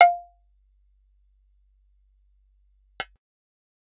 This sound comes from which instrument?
synthesizer bass